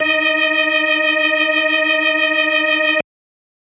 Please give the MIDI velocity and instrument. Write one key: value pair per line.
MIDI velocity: 25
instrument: electronic organ